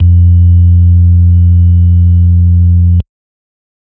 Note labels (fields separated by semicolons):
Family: organ; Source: electronic; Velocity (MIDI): 25; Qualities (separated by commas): dark